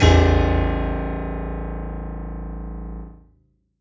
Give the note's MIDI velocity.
127